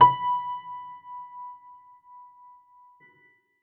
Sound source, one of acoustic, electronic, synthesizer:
acoustic